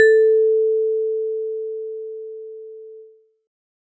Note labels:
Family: mallet percussion; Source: acoustic; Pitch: A4; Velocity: 25

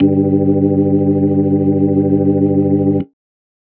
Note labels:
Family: organ; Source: electronic; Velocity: 50

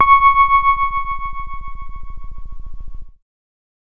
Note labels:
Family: keyboard; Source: electronic; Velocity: 100; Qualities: dark

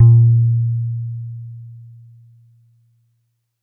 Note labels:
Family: guitar; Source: synthesizer; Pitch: A#2; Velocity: 25; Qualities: dark

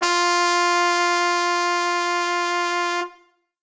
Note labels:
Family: brass; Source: acoustic; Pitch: F4; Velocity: 127; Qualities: bright

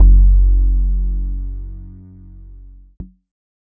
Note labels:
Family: keyboard; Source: electronic; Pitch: F#1; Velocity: 25; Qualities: dark, distorted

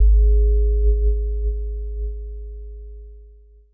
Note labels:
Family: keyboard; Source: electronic; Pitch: G#1; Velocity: 127; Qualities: dark, long release

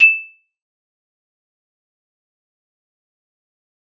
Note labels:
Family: mallet percussion; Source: acoustic; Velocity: 127; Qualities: bright, fast decay, percussive

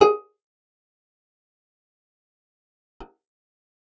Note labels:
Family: guitar; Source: acoustic; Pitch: G#4; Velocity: 100; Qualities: fast decay, percussive, reverb

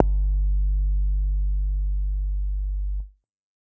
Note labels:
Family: bass; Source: synthesizer; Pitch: G1; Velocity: 100; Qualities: distorted

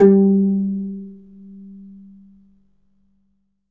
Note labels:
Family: guitar; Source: acoustic; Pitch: G3; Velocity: 50; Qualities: reverb

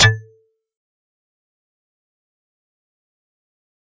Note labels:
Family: mallet percussion; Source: acoustic; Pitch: A2; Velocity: 127; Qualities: fast decay, percussive

